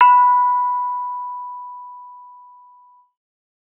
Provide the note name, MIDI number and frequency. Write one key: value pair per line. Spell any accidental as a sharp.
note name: B5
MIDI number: 83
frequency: 987.8 Hz